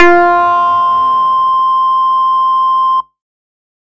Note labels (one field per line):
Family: bass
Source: synthesizer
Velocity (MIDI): 75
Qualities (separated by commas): distorted